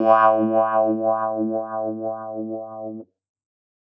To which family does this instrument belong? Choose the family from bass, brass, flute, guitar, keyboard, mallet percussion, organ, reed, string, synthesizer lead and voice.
keyboard